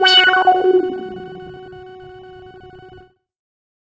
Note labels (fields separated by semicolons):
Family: bass; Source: synthesizer; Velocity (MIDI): 25; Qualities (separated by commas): distorted, non-linear envelope